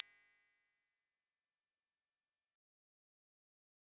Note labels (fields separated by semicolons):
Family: mallet percussion; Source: acoustic; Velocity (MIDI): 127; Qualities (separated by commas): bright, fast decay